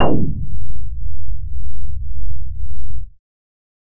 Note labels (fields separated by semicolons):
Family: bass; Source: synthesizer; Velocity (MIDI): 25; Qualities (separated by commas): distorted